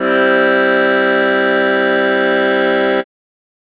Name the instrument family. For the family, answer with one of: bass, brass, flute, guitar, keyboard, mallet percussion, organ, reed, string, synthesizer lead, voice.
keyboard